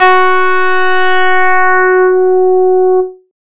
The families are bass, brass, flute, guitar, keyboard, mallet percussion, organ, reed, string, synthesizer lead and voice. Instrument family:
bass